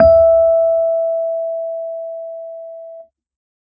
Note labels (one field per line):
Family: keyboard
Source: electronic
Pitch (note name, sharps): E5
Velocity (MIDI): 75